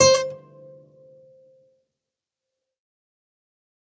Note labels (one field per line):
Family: string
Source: acoustic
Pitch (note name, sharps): C5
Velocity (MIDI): 127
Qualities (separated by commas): fast decay, percussive, reverb